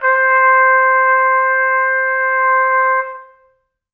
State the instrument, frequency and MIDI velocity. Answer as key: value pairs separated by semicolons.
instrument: acoustic brass instrument; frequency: 523.3 Hz; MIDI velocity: 50